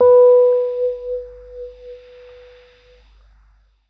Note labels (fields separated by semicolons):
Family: keyboard; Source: electronic; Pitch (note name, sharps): B4; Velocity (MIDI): 25